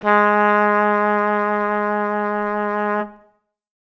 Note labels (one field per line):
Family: brass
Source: acoustic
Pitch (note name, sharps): G#3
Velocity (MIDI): 25